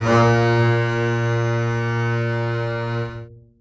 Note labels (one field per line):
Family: string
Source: acoustic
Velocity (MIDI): 127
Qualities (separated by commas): reverb